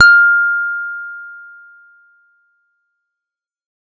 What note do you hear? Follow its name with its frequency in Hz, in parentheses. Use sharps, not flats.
F6 (1397 Hz)